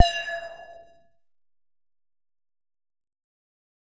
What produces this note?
synthesizer bass